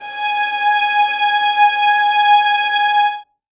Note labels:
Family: string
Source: acoustic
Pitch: G#5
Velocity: 50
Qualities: reverb

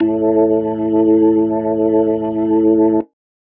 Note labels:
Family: organ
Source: electronic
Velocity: 100

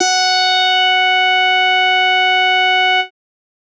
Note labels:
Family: bass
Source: synthesizer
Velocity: 100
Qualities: bright, distorted

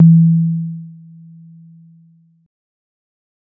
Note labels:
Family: keyboard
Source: electronic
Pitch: E3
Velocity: 25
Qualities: dark, fast decay

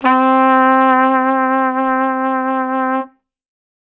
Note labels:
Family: brass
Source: acoustic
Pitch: C4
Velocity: 25

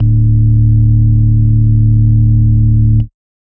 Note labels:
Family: organ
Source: electronic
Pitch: D1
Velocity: 100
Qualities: dark

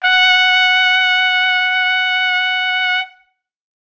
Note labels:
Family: brass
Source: acoustic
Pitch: F#5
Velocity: 100

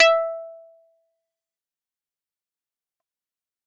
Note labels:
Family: keyboard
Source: electronic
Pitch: E5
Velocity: 127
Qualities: distorted, fast decay, percussive

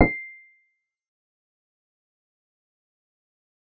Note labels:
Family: keyboard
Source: synthesizer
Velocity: 25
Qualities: fast decay, percussive

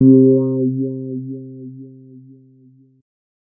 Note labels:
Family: bass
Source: synthesizer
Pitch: C3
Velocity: 25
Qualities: dark, distorted

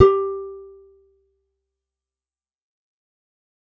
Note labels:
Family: guitar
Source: acoustic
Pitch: G4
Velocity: 50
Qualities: fast decay, percussive

